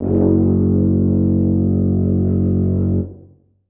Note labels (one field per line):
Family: brass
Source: acoustic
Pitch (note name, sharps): F#1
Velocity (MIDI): 127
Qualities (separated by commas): bright, reverb